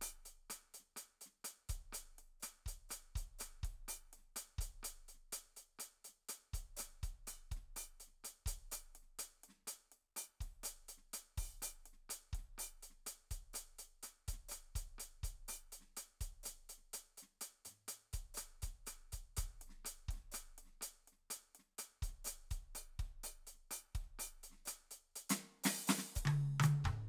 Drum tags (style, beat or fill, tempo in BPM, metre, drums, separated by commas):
cha-cha, beat, 124 BPM, 4/4, crash, closed hi-hat, open hi-hat, hi-hat pedal, snare, cross-stick, high tom, mid tom, kick